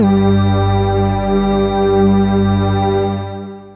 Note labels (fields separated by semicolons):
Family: synthesizer lead; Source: synthesizer; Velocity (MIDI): 25; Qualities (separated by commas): long release